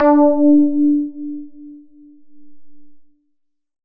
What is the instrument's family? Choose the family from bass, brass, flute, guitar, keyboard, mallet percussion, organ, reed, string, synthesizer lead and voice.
synthesizer lead